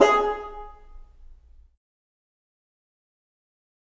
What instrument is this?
acoustic reed instrument